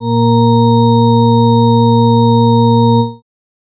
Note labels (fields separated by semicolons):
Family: organ; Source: electronic; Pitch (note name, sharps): A#2; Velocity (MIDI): 100